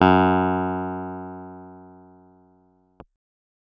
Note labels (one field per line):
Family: keyboard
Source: electronic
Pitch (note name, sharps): F#2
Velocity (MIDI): 100